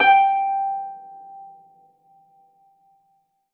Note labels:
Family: string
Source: acoustic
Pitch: G5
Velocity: 127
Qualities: reverb

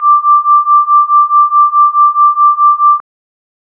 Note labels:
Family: organ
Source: electronic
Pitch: D6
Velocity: 127

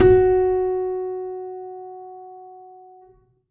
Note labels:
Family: keyboard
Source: acoustic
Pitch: F#4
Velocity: 100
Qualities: reverb

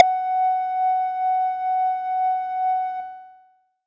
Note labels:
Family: bass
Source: synthesizer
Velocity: 75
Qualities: multiphonic

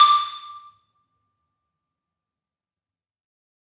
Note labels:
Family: mallet percussion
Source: acoustic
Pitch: D6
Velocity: 75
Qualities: fast decay, multiphonic, percussive

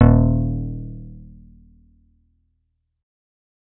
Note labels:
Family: bass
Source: synthesizer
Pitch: D#1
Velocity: 127

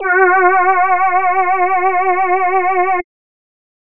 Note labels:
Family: voice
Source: synthesizer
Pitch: F#4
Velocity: 25

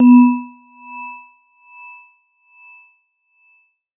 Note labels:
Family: mallet percussion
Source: electronic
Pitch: B3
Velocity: 127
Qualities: percussive

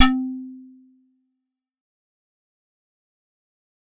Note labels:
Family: keyboard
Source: acoustic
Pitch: C4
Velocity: 75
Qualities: fast decay, percussive

